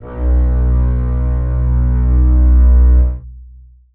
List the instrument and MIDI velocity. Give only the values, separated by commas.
acoustic string instrument, 25